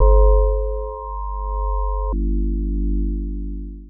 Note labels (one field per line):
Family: mallet percussion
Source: synthesizer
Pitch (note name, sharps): G1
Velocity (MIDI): 100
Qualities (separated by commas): long release, multiphonic